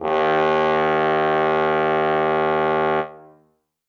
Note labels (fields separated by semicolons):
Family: brass; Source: acoustic; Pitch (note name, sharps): D#2; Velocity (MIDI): 100; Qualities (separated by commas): reverb